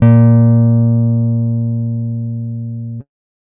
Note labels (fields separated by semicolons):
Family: guitar; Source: acoustic; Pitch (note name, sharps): A#2; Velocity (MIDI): 50